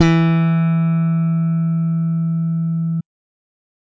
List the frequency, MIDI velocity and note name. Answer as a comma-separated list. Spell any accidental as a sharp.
164.8 Hz, 50, E3